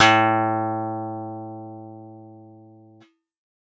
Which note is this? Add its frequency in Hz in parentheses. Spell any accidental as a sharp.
A2 (110 Hz)